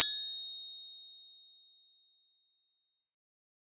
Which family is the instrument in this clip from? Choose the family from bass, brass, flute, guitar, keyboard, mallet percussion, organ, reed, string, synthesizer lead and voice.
bass